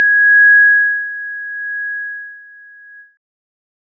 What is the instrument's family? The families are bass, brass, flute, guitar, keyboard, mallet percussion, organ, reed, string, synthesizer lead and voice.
keyboard